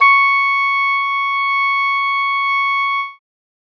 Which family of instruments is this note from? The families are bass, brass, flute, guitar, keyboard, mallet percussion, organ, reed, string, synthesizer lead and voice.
reed